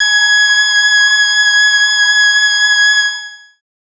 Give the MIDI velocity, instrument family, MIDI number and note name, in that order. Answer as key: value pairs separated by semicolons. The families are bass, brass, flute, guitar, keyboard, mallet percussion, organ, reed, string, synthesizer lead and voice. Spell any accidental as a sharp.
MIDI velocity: 100; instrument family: voice; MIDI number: 92; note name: G#6